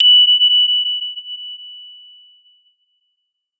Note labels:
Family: mallet percussion; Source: acoustic; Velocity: 100; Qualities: bright, non-linear envelope

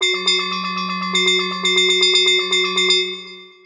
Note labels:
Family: mallet percussion; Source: synthesizer; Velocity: 50; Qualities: long release, multiphonic, tempo-synced

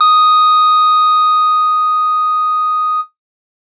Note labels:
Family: guitar; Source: electronic; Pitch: D#6; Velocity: 127; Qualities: bright

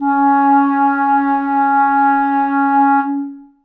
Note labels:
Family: reed; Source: acoustic; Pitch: C#4; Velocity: 75; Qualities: dark, long release, reverb

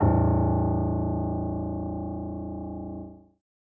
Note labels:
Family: keyboard; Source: acoustic; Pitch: A0; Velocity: 25

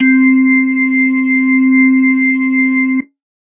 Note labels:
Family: organ; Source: electronic; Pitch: C4; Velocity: 127

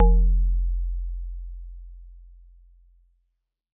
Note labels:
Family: mallet percussion; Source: acoustic; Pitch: F1; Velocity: 100

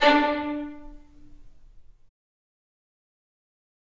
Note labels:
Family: string; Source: acoustic; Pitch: D4; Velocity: 25; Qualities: fast decay, reverb

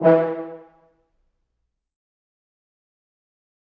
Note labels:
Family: brass; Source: acoustic; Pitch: E3; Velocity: 100; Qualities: fast decay, percussive, reverb

